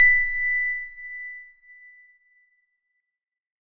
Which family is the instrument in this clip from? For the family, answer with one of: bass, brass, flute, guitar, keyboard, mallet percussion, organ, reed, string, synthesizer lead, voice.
organ